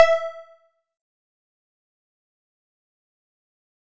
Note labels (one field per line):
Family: bass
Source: synthesizer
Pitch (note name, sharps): E5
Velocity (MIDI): 127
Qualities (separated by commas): fast decay, percussive